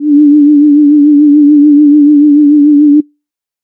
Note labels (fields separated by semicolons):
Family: flute; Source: synthesizer; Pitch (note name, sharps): D4; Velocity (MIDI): 127; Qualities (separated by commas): dark